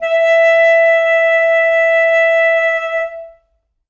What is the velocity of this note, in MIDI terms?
75